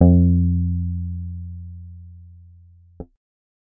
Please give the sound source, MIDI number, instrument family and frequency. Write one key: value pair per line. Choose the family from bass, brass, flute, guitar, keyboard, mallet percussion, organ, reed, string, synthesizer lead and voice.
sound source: synthesizer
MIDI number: 41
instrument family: bass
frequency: 87.31 Hz